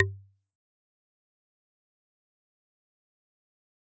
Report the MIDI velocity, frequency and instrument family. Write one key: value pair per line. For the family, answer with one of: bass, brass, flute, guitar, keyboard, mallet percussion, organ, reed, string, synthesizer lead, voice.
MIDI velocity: 50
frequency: 98 Hz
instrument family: mallet percussion